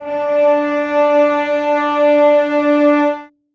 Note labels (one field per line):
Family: string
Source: acoustic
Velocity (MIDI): 25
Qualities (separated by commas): reverb